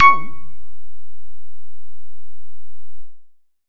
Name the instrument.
synthesizer bass